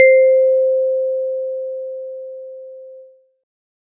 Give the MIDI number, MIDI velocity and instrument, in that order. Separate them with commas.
72, 50, acoustic mallet percussion instrument